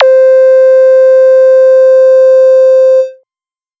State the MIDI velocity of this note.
127